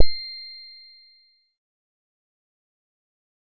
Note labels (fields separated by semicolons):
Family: bass; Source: synthesizer; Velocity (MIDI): 25; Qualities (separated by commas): distorted, fast decay, percussive